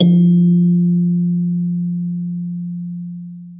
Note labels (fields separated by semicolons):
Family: mallet percussion; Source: acoustic; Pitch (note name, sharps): F3; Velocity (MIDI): 25; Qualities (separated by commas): dark, long release, reverb